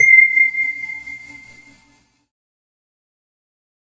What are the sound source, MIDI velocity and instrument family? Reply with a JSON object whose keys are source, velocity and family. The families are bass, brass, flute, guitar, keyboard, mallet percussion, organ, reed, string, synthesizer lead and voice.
{"source": "synthesizer", "velocity": 127, "family": "keyboard"}